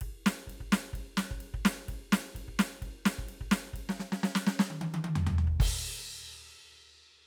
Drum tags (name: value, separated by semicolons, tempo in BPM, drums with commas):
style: punk; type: beat; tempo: 128 BPM; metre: 4/4; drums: crash, ride, snare, high tom, floor tom, kick